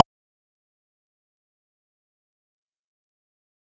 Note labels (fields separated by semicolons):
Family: bass; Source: synthesizer; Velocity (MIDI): 75; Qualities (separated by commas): percussive